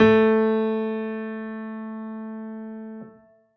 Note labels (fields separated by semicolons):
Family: keyboard; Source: acoustic; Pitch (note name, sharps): A3; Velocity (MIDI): 100